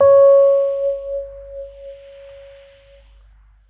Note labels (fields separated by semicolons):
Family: keyboard; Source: electronic; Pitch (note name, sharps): C#5; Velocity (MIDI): 25